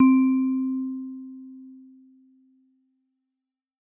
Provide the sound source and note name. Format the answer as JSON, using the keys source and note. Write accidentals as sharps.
{"source": "acoustic", "note": "C4"}